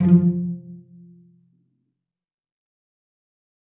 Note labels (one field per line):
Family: string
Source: acoustic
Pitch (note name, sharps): F3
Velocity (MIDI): 50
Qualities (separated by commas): dark, fast decay, reverb